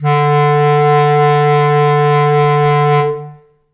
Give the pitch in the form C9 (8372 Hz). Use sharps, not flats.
D3 (146.8 Hz)